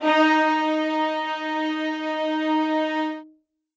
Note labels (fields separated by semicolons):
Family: string; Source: acoustic; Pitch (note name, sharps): D#4; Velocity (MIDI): 127; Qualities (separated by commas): reverb